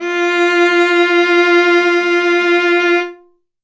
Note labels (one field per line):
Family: string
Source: acoustic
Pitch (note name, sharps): F4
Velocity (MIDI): 100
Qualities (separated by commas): reverb